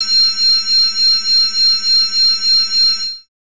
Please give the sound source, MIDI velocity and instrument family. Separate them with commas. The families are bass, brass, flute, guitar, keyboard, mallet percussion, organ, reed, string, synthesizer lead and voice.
synthesizer, 100, bass